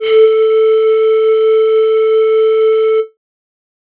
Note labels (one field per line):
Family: flute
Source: synthesizer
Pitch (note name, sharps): A4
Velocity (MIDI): 127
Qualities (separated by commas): distorted